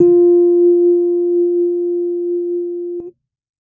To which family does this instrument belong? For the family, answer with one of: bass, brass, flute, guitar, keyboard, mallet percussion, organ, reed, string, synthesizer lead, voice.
keyboard